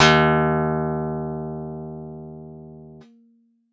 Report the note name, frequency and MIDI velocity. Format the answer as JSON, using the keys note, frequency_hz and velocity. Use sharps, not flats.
{"note": "D#2", "frequency_hz": 77.78, "velocity": 50}